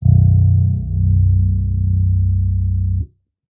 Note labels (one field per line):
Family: bass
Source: electronic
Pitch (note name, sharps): B0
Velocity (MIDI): 75